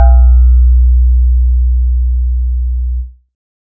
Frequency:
61.74 Hz